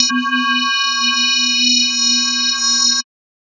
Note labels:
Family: mallet percussion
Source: electronic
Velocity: 127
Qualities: bright, multiphonic, non-linear envelope

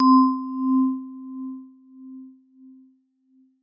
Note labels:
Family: mallet percussion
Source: acoustic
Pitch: C4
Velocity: 100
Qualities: non-linear envelope

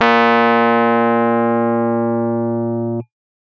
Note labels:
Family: keyboard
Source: electronic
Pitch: A#2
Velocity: 127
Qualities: distorted

